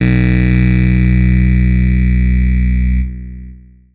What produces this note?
electronic keyboard